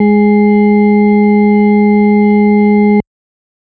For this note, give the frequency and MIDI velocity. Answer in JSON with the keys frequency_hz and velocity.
{"frequency_hz": 207.7, "velocity": 25}